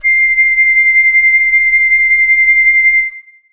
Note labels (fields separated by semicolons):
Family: flute; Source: acoustic; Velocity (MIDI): 100; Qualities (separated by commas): reverb